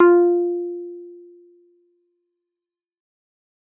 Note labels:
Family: keyboard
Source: electronic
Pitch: F4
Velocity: 50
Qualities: distorted, fast decay

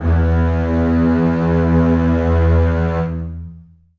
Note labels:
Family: string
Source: acoustic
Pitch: E2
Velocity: 100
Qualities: long release, reverb

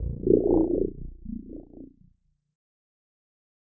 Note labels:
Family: keyboard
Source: electronic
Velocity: 25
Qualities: distorted, fast decay, non-linear envelope

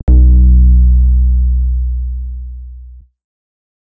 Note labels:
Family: bass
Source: synthesizer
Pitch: B1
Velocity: 127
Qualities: distorted

